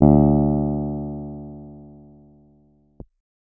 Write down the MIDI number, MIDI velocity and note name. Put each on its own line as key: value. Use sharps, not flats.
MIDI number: 38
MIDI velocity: 75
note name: D2